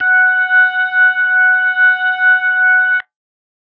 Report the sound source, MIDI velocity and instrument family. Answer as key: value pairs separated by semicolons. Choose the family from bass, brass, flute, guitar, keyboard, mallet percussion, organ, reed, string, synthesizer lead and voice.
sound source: electronic; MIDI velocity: 100; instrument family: organ